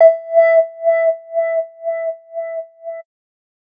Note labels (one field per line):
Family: bass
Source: synthesizer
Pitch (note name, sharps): E5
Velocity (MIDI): 25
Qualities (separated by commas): distorted